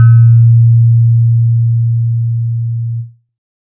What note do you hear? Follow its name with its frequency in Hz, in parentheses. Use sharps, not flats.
A#2 (116.5 Hz)